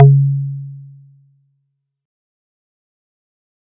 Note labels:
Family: mallet percussion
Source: acoustic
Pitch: C#3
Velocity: 50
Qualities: dark, fast decay

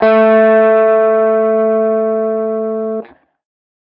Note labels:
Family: guitar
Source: electronic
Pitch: A3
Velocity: 75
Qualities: distorted

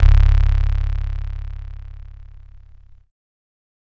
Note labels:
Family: keyboard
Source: electronic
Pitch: C#1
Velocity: 25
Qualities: bright, distorted

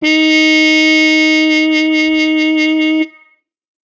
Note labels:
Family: brass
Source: acoustic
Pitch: D#4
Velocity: 127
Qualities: bright

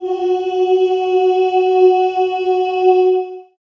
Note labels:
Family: voice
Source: acoustic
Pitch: F#4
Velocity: 100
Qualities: long release, reverb

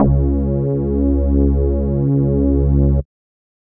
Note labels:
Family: bass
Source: synthesizer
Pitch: C#2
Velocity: 75

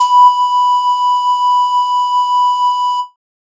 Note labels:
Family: flute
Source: synthesizer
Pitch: B5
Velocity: 127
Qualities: distorted

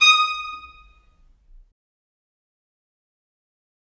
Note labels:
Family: string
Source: acoustic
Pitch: D#6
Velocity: 25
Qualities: bright, fast decay, reverb

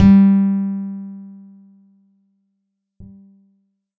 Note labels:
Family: guitar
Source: acoustic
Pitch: G3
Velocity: 127

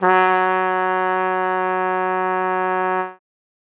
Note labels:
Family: brass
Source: acoustic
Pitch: F#3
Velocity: 50

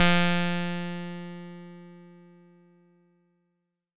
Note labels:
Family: bass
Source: synthesizer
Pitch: F3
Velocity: 25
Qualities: bright, distorted

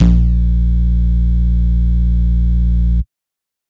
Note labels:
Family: bass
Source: synthesizer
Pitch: A#1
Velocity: 127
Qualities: bright, distorted

